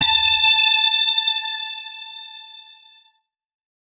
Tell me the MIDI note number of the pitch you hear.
81